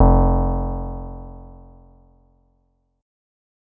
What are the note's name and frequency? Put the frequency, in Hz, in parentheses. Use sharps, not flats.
F1 (43.65 Hz)